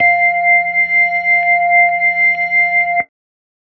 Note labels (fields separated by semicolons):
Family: keyboard; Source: electronic; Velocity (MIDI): 50